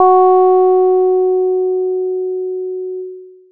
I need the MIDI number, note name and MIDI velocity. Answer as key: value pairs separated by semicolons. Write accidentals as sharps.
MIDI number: 66; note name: F#4; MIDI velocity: 25